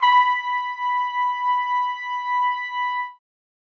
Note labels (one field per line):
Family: brass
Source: acoustic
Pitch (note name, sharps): B5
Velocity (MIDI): 50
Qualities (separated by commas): reverb